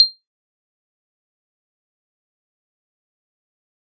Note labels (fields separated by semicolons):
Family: keyboard; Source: electronic; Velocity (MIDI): 127; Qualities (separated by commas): bright, fast decay, percussive